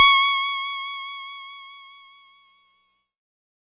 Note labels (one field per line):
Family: keyboard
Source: electronic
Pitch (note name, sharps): C#6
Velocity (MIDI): 100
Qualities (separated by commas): bright